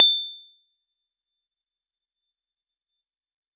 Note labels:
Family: keyboard; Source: electronic; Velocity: 50; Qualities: fast decay, percussive

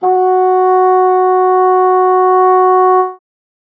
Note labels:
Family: reed; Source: acoustic; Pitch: F#4; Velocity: 100

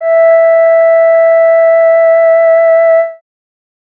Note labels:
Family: voice; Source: synthesizer; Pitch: E5; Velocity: 25

